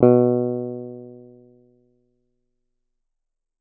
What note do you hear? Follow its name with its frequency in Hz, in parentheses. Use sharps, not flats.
B2 (123.5 Hz)